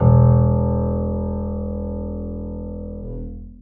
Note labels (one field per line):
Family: keyboard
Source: acoustic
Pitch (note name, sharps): E1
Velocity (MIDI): 75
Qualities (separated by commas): reverb